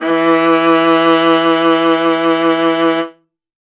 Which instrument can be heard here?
acoustic string instrument